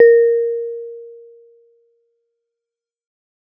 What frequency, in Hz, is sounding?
466.2 Hz